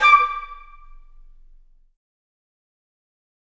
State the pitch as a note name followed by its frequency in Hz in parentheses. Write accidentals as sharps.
D6 (1175 Hz)